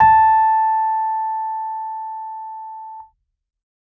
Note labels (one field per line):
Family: keyboard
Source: electronic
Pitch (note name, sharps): A5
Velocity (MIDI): 127